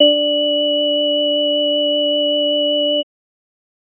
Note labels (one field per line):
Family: organ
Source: electronic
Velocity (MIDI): 50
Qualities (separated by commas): multiphonic